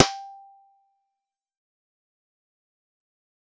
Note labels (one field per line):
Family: guitar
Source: synthesizer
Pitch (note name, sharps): G5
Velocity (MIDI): 127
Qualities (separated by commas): fast decay, percussive